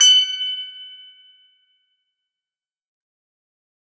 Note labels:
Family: guitar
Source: acoustic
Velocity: 127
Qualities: bright, fast decay

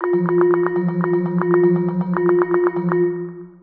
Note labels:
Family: mallet percussion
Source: synthesizer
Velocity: 127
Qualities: dark, long release, multiphonic, percussive, tempo-synced

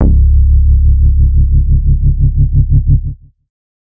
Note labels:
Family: bass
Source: synthesizer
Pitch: C#1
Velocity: 100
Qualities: distorted

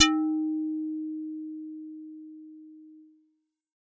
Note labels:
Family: bass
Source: synthesizer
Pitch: D#4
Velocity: 50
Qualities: distorted

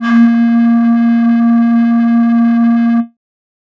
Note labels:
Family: flute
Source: synthesizer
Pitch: A#3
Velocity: 127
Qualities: distorted

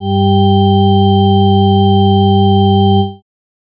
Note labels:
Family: organ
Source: electronic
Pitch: G2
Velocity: 75

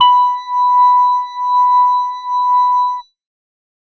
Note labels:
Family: organ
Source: electronic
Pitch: B5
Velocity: 25

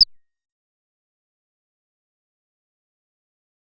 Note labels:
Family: bass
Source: synthesizer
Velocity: 127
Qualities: distorted, fast decay, percussive

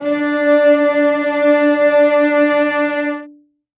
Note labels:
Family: string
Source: acoustic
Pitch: D4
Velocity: 75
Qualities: reverb

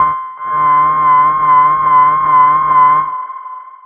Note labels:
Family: bass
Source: synthesizer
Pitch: C6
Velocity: 127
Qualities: long release, reverb

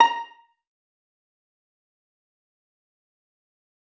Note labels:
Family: string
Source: acoustic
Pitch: A#5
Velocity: 100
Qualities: fast decay, percussive, reverb

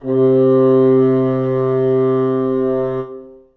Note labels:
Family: reed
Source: acoustic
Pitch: C3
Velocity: 50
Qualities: reverb

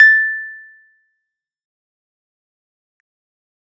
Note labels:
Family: keyboard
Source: electronic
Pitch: A6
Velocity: 127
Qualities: fast decay, percussive

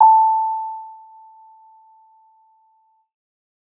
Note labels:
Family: keyboard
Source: electronic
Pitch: A5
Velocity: 50

